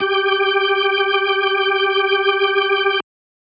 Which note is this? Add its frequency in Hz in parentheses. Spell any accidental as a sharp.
G4 (392 Hz)